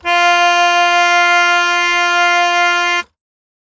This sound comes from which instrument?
acoustic keyboard